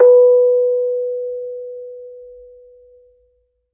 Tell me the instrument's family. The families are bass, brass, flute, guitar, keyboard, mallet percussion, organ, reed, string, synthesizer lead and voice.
mallet percussion